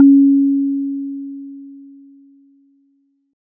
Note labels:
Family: mallet percussion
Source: acoustic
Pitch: C#4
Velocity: 25

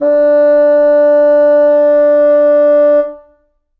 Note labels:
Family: reed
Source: acoustic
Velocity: 100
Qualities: reverb

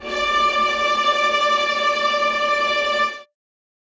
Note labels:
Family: string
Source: acoustic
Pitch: D5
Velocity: 50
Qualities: bright, non-linear envelope, reverb

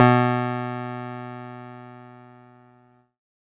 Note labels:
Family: keyboard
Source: electronic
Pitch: B2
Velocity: 127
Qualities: distorted

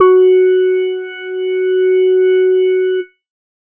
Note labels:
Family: organ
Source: electronic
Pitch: F#4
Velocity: 75

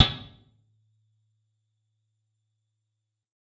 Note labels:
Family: guitar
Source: electronic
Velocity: 75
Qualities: percussive, reverb

